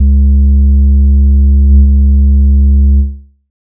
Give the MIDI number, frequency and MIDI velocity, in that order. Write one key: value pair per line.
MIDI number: 37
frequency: 69.3 Hz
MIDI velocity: 50